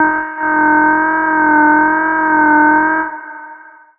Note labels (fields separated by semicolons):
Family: bass; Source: synthesizer; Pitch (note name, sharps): D#4; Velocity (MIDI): 127; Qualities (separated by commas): long release, reverb